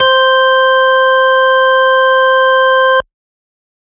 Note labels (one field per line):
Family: organ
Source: electronic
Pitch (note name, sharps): C5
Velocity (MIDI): 75